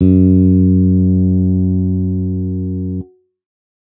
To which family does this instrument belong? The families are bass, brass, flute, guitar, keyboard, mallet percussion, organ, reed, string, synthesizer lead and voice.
bass